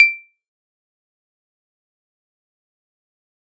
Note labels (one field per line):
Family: keyboard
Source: electronic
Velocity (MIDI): 75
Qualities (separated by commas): fast decay, percussive